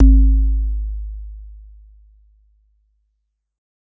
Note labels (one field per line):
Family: mallet percussion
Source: acoustic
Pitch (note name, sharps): G#1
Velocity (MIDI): 127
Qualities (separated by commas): dark, non-linear envelope